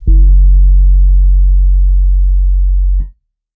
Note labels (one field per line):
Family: keyboard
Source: electronic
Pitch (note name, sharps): F#1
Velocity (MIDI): 25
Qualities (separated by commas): dark